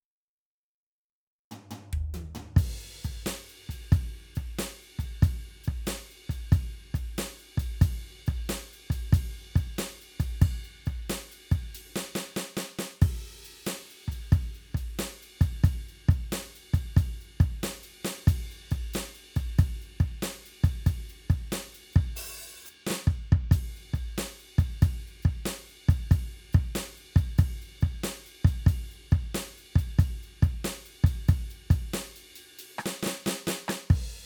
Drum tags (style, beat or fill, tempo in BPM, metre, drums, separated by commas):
rock, beat, 92 BPM, 4/4, crash, ride, ride bell, open hi-hat, hi-hat pedal, snare, cross-stick, high tom, mid tom, floor tom, kick